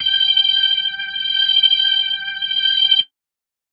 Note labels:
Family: organ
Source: electronic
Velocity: 25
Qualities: bright

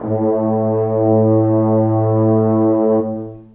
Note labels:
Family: brass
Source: acoustic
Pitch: A2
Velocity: 50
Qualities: dark, long release, reverb

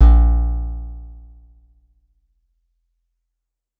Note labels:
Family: guitar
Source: acoustic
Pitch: A#1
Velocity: 127

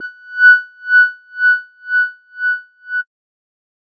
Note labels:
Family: bass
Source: synthesizer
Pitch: F#6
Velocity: 50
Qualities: distorted

